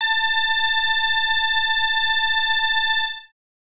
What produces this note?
synthesizer bass